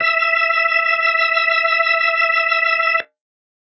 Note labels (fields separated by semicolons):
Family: organ; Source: electronic; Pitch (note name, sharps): E5; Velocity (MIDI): 127; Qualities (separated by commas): reverb